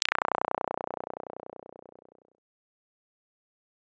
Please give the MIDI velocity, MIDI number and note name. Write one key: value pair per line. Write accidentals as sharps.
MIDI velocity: 50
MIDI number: 23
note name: B0